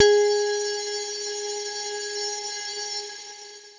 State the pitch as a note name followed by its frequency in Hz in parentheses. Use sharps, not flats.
G#4 (415.3 Hz)